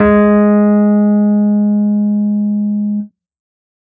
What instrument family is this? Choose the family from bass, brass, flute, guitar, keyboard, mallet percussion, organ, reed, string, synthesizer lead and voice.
keyboard